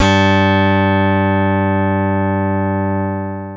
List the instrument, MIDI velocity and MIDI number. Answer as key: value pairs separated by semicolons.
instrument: electronic keyboard; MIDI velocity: 127; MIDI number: 43